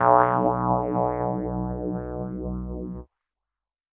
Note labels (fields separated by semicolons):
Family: keyboard; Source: electronic; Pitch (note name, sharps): B1; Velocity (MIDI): 100; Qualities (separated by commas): distorted, non-linear envelope